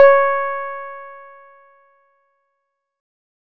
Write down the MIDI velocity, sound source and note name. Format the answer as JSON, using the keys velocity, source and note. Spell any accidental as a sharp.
{"velocity": 127, "source": "electronic", "note": "C#5"}